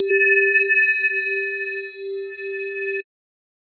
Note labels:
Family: mallet percussion; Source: electronic; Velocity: 127; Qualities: bright, multiphonic, non-linear envelope

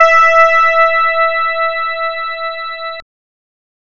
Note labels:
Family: bass; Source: synthesizer; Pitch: E5; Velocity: 25; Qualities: bright, distorted, multiphonic

